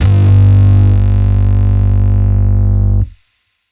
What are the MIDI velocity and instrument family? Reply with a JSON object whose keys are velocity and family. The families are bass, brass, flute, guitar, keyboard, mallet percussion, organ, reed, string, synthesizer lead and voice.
{"velocity": 127, "family": "bass"}